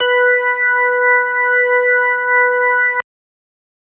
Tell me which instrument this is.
electronic organ